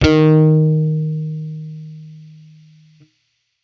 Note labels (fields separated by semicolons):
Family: bass; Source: electronic; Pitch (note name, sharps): D#3; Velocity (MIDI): 100; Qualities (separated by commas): distorted